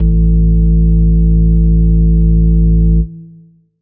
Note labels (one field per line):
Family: organ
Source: electronic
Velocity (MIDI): 127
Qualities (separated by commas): long release